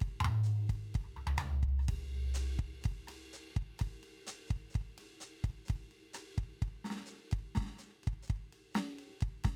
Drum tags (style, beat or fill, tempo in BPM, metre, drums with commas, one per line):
bossa nova
beat
127 BPM
4/4
ride, hi-hat pedal, snare, cross-stick, mid tom, floor tom, kick